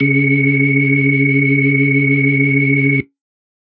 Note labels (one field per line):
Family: organ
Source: electronic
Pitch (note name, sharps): C#3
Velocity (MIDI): 75